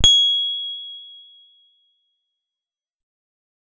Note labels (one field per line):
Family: guitar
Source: electronic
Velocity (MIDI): 25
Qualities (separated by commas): fast decay